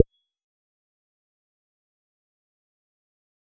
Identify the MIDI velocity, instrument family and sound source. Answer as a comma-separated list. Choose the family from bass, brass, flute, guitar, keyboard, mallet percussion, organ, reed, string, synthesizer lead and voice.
100, bass, synthesizer